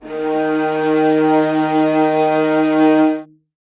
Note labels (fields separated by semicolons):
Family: string; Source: acoustic; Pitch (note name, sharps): D#3; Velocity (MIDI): 50; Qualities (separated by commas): reverb